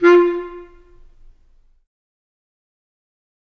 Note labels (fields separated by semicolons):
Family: reed; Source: acoustic; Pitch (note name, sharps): F4; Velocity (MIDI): 25; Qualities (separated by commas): fast decay, percussive, reverb